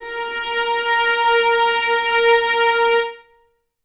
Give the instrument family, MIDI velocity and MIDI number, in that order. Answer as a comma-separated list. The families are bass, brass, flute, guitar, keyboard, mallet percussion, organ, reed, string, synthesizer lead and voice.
string, 50, 70